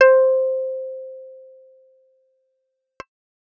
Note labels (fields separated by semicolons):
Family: bass; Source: synthesizer; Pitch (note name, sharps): C5; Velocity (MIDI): 127